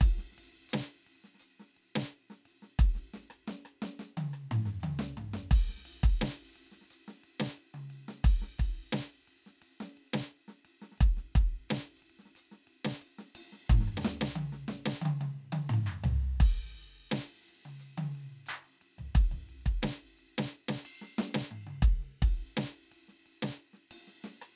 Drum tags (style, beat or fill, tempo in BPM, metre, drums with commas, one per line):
rock
beat
88 BPM
4/4
crash, ride, ride bell, hi-hat pedal, percussion, snare, cross-stick, high tom, mid tom, floor tom, kick